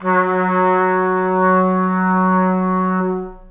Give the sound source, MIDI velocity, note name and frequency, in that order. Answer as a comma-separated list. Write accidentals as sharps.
acoustic, 50, F#3, 185 Hz